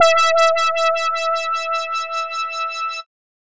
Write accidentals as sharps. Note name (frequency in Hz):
E5 (659.3 Hz)